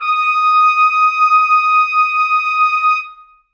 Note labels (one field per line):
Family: brass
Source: acoustic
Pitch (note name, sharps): D#6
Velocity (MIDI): 75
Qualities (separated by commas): reverb